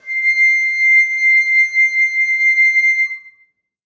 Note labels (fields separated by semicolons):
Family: flute; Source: acoustic; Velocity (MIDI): 50; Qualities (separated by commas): reverb